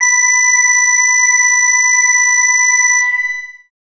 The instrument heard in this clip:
synthesizer bass